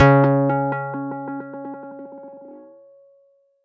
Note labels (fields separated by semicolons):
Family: guitar; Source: electronic; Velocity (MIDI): 127